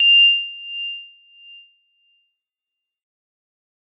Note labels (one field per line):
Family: mallet percussion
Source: acoustic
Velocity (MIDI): 127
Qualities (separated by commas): bright, fast decay, non-linear envelope